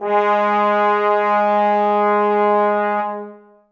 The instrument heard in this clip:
acoustic brass instrument